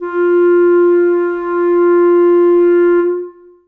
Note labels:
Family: reed; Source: acoustic; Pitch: F4; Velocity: 25; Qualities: long release, reverb

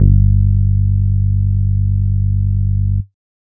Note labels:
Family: bass; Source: synthesizer; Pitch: G1; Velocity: 50

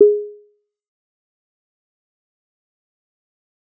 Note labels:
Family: bass; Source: synthesizer; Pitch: G#4; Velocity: 25; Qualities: dark, fast decay, percussive

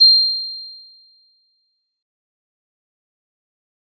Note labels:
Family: mallet percussion; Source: acoustic; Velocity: 25; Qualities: bright, fast decay

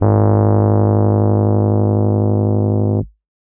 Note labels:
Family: keyboard; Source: electronic; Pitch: G#1; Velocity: 127; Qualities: distorted

